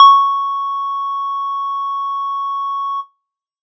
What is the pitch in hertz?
1109 Hz